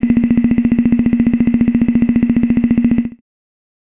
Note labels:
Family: voice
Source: synthesizer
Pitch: A#-1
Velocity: 100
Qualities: bright

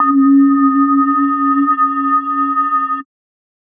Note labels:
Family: mallet percussion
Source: electronic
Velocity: 25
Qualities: multiphonic, non-linear envelope

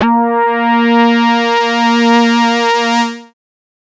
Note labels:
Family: bass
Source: synthesizer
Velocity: 127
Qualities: distorted, multiphonic

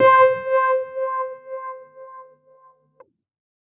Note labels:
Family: keyboard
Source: electronic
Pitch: C5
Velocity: 25

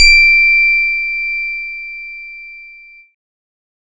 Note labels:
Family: keyboard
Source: electronic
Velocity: 75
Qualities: distorted

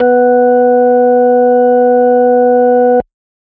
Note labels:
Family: organ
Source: electronic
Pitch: B3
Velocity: 75

